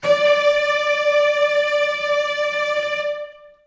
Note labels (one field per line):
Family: string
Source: acoustic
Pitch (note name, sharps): D5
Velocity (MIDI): 127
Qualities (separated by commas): long release, reverb